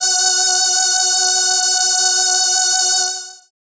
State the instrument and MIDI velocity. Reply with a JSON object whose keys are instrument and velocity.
{"instrument": "synthesizer keyboard", "velocity": 50}